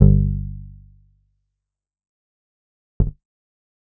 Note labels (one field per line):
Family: bass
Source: synthesizer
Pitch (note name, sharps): G1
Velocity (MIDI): 50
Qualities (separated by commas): dark, fast decay